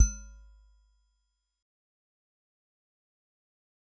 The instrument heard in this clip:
acoustic mallet percussion instrument